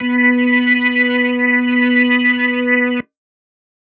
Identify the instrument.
electronic organ